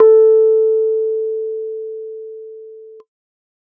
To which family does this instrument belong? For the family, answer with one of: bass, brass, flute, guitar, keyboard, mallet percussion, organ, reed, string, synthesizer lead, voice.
keyboard